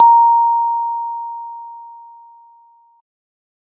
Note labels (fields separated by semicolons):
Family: keyboard; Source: electronic; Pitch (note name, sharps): A#5; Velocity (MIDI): 127